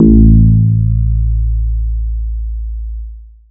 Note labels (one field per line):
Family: bass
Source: synthesizer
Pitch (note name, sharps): A1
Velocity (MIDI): 50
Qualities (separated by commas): distorted, long release